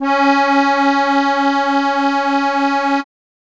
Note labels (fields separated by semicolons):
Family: keyboard; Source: acoustic; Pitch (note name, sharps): C#4; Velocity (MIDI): 50